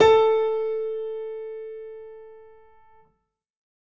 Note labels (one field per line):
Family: keyboard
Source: acoustic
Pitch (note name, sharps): A4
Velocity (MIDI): 127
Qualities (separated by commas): reverb